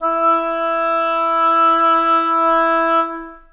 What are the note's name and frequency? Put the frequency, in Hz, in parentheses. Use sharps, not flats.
E4 (329.6 Hz)